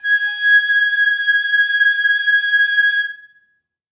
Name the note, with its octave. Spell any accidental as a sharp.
G#6